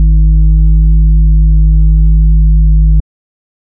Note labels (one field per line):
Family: organ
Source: electronic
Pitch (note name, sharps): G#1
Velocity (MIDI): 75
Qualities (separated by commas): dark